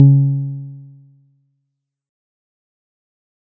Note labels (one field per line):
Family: guitar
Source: synthesizer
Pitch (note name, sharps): C#3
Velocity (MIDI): 75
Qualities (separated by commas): dark, fast decay